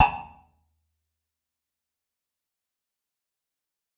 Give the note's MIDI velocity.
127